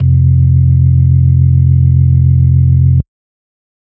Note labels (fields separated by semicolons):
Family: organ; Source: electronic; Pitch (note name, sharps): F1; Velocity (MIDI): 100; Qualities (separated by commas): dark, distorted